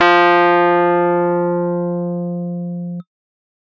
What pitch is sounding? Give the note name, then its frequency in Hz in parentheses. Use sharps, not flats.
F3 (174.6 Hz)